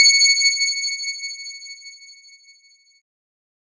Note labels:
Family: keyboard; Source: electronic; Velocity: 127

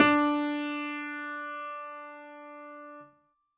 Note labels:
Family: keyboard; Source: acoustic; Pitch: D4; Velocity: 127

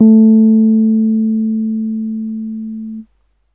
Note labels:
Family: keyboard; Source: electronic; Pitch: A3; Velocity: 50; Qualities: dark

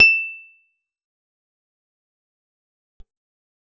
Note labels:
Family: guitar; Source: acoustic; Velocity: 100; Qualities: bright, fast decay, percussive

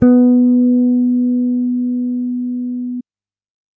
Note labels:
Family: bass; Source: electronic; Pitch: B3; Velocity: 75

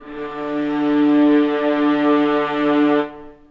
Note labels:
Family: string; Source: acoustic; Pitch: D3; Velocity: 25; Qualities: reverb

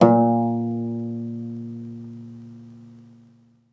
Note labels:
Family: guitar; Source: acoustic; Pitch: A#2; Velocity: 127; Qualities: reverb

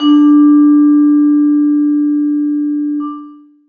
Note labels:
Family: mallet percussion; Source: acoustic; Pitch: D4; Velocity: 75; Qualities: long release, reverb

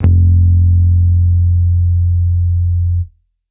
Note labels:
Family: bass; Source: electronic; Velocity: 100

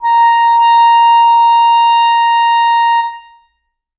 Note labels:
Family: reed; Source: acoustic; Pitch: A#5; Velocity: 127; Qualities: reverb

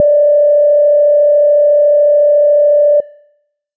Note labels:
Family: bass; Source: synthesizer; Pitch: D5; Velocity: 100; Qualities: dark

